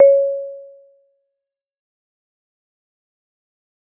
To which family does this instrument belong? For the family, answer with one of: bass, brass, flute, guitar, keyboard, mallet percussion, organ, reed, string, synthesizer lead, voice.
mallet percussion